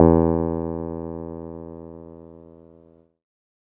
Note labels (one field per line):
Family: keyboard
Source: electronic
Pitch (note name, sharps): E2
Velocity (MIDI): 75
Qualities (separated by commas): dark